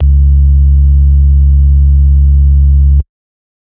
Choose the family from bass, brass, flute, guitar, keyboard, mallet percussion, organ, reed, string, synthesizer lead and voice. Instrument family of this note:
organ